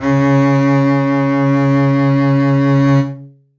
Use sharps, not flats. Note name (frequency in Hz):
C#3 (138.6 Hz)